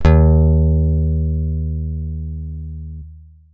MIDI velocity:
100